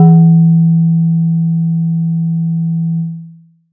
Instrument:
acoustic mallet percussion instrument